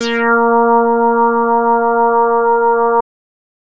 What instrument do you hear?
synthesizer bass